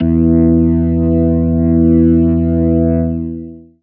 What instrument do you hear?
electronic organ